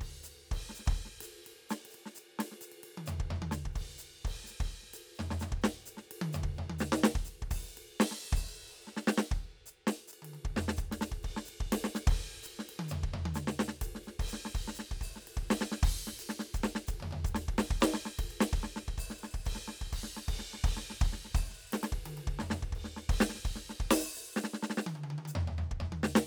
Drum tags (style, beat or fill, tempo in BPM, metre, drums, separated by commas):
linear jazz, beat, 128 BPM, 4/4, crash, ride, ride bell, open hi-hat, hi-hat pedal, snare, high tom, floor tom, kick